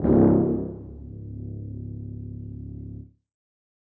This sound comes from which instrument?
acoustic brass instrument